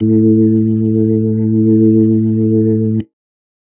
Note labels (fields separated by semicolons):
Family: organ; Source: electronic; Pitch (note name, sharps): A2; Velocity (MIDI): 75; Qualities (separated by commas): dark